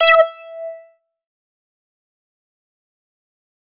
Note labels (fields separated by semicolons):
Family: bass; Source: synthesizer; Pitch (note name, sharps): E5; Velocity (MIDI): 127; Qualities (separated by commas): distorted, fast decay, percussive